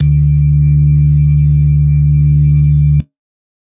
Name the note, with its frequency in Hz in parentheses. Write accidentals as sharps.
D2 (73.42 Hz)